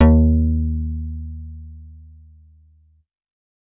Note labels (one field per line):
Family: bass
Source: synthesizer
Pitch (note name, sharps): D#2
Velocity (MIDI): 127